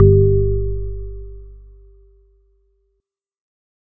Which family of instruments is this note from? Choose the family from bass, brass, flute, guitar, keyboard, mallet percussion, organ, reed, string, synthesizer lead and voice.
organ